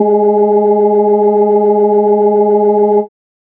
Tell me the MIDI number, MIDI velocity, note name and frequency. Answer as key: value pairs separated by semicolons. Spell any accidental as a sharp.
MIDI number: 56; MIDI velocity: 100; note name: G#3; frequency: 207.7 Hz